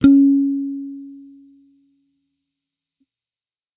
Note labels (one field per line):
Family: bass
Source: electronic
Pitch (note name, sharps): C#4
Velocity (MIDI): 75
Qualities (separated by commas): fast decay